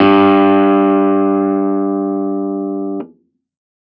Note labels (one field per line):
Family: keyboard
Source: electronic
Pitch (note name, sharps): G2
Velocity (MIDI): 75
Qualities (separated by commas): distorted